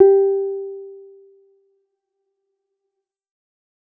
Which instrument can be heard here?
electronic keyboard